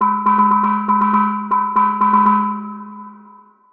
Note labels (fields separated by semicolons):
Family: mallet percussion; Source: synthesizer; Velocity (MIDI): 127; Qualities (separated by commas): long release, multiphonic, percussive, tempo-synced